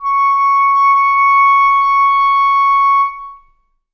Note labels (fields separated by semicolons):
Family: reed; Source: acoustic; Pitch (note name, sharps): C#6; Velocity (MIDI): 50; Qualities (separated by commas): reverb